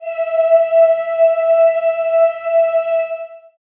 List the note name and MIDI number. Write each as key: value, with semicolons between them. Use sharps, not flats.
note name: E5; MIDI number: 76